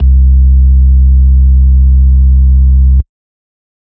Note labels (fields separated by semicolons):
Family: organ; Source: electronic; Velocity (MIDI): 100; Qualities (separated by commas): dark